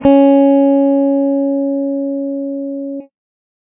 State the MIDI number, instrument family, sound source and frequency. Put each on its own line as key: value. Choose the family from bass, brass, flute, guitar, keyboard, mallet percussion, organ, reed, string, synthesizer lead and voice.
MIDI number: 61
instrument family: guitar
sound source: electronic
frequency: 277.2 Hz